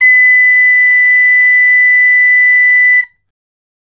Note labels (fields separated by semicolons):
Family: flute; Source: acoustic; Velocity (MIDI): 50; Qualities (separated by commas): bright